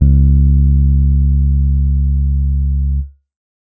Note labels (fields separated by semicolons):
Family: keyboard; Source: electronic; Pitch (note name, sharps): C#2; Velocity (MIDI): 25; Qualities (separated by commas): dark, distorted